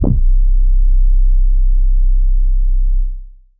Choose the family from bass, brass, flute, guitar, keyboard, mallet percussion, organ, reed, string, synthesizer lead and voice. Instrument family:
bass